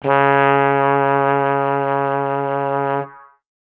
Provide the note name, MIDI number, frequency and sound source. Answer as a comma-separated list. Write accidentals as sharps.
C#3, 49, 138.6 Hz, acoustic